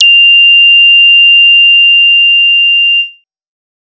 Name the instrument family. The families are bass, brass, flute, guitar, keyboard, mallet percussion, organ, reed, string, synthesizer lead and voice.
bass